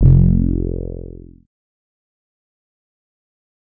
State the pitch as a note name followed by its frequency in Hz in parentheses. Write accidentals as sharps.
F1 (43.65 Hz)